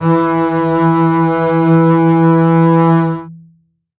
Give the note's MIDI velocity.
100